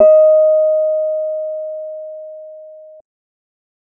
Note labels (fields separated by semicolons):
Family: keyboard; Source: electronic; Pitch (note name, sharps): D#5; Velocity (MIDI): 50; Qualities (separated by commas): dark